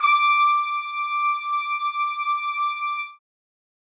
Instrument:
acoustic brass instrument